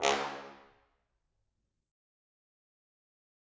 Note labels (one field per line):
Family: brass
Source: acoustic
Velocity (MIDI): 127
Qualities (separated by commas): bright, fast decay, percussive, reverb